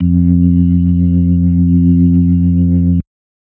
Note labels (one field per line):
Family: organ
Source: electronic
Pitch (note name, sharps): F2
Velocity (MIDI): 50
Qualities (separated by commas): dark